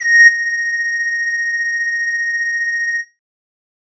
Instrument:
synthesizer flute